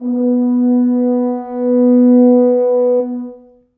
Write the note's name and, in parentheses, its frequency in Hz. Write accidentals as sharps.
B3 (246.9 Hz)